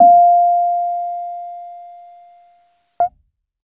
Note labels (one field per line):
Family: keyboard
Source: electronic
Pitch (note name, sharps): F5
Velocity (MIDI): 25